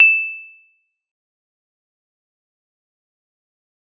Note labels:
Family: mallet percussion; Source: acoustic; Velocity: 127; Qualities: bright, fast decay, percussive

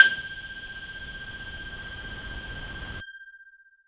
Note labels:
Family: voice; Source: synthesizer; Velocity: 25; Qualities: distorted

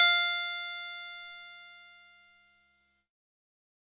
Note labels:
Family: keyboard; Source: electronic; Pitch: F5; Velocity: 100; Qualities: bright, distorted

